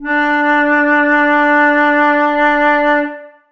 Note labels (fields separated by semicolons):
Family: flute; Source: acoustic; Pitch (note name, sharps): D4; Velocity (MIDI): 127; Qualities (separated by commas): reverb